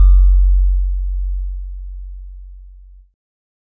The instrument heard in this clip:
electronic keyboard